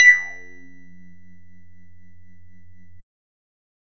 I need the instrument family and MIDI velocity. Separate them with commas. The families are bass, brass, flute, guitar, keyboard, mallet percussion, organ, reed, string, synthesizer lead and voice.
bass, 127